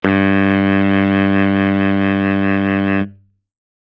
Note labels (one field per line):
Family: reed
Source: acoustic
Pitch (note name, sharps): G2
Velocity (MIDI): 50